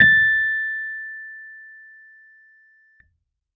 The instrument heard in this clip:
electronic keyboard